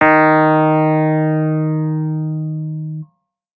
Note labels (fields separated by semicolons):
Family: keyboard; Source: electronic; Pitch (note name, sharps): D#3; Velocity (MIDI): 127